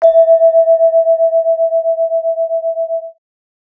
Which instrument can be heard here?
acoustic mallet percussion instrument